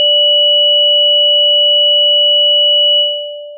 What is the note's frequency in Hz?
587.3 Hz